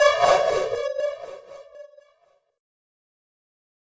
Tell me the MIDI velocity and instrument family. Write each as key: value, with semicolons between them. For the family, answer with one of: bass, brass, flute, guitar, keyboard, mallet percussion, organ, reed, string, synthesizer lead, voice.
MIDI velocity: 50; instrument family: keyboard